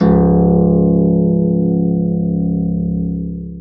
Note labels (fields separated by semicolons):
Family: string; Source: acoustic; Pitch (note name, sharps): C#1; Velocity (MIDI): 25; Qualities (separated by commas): long release, reverb